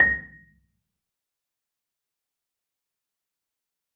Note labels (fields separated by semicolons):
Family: mallet percussion; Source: acoustic; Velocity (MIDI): 25; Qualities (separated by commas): fast decay, percussive, reverb